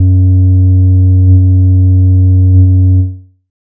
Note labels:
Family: bass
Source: synthesizer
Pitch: F#2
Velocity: 25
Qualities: dark

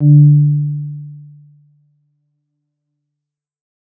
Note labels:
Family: keyboard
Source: electronic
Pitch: D3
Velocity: 50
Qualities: dark

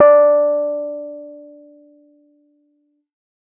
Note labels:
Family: keyboard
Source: electronic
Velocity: 75

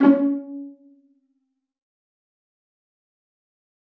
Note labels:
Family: string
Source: acoustic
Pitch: C#4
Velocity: 100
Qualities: dark, fast decay, percussive, reverb

